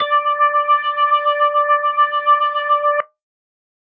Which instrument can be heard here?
electronic organ